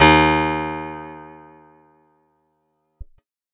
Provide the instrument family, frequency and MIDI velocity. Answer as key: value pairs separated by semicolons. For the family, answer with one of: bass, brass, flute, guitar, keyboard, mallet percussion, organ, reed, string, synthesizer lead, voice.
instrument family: guitar; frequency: 77.78 Hz; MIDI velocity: 100